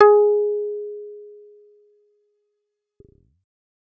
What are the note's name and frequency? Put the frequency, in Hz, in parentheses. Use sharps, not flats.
G#4 (415.3 Hz)